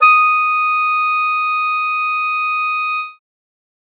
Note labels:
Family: reed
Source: acoustic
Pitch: D#6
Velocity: 50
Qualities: bright

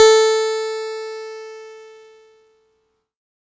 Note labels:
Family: keyboard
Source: electronic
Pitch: A4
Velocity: 127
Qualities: bright, distorted

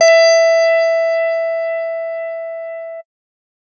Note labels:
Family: bass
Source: synthesizer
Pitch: E5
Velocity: 127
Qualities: distorted

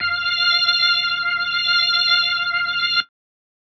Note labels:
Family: organ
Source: electronic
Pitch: F5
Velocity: 100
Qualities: bright

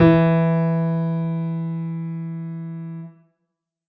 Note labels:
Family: keyboard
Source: acoustic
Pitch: E3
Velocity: 100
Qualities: reverb

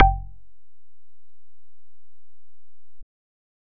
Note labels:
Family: bass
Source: synthesizer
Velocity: 50

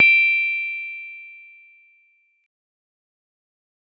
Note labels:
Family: mallet percussion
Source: acoustic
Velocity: 75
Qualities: fast decay, reverb

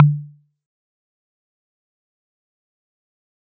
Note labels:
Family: mallet percussion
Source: acoustic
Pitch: D3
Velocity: 75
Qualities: fast decay, percussive

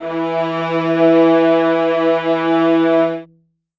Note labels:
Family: string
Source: acoustic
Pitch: E3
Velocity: 100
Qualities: reverb

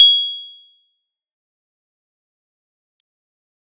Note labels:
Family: keyboard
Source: electronic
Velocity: 75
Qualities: bright, fast decay, percussive

